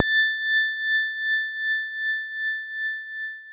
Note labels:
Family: guitar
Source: electronic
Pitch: A6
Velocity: 127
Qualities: bright, long release, reverb

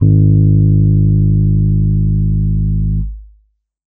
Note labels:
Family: keyboard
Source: electronic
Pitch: G#1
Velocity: 75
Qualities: dark

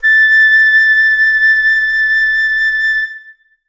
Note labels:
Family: flute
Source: acoustic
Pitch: A6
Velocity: 127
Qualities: reverb

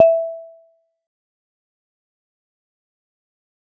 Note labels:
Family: mallet percussion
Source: acoustic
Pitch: E5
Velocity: 75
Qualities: fast decay, percussive

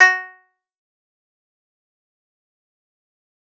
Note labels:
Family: guitar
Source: acoustic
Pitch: F#4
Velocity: 75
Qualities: fast decay, percussive

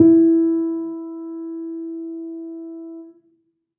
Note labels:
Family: keyboard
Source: acoustic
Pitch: E4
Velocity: 25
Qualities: dark

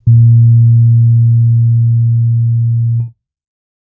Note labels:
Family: keyboard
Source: electronic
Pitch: A#2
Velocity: 25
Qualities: dark

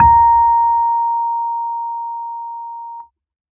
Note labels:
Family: keyboard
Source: electronic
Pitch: A#5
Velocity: 75

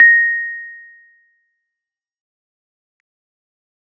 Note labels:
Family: keyboard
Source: electronic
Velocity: 75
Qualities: fast decay

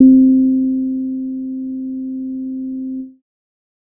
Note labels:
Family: bass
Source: synthesizer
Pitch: C4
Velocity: 127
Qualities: dark

